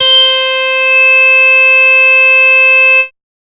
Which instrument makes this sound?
synthesizer bass